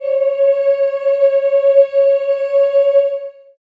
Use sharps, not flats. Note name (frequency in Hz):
C#5 (554.4 Hz)